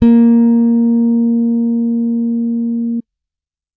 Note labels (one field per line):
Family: bass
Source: electronic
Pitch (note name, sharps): A#3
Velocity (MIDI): 75